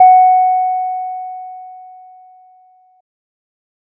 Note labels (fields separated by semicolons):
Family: bass; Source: synthesizer; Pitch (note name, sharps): F#5; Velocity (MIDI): 50